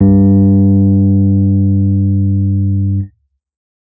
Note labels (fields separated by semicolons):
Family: keyboard; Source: electronic; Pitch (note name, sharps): G2; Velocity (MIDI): 75; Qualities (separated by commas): dark, distorted